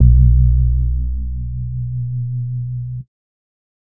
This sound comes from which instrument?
synthesizer bass